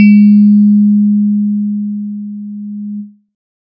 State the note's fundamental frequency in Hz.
207.7 Hz